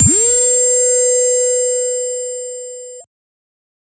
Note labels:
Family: bass; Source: synthesizer; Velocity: 127; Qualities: bright, distorted, multiphonic

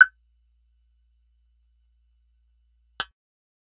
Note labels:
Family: bass; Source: synthesizer; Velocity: 127; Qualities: percussive

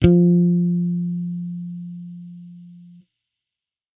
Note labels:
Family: bass; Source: electronic; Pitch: F3; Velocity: 25; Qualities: distorted

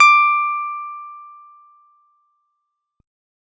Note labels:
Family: guitar; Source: electronic; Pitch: D6; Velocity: 50

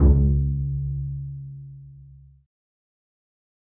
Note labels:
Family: string; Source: acoustic; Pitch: C#2; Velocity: 127; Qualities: dark, fast decay, reverb

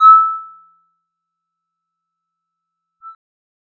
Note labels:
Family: bass; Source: synthesizer; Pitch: E6; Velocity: 50; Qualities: percussive

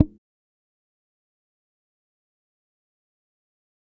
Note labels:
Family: bass; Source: electronic; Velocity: 25; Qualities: fast decay, percussive

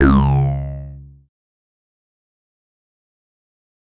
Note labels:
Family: bass; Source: synthesizer; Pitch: C#2; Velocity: 50; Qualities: distorted, fast decay

